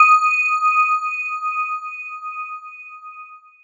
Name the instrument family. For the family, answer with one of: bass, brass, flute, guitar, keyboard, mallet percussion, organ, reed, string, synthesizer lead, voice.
mallet percussion